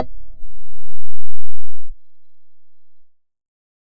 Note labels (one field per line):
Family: bass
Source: synthesizer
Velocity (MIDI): 25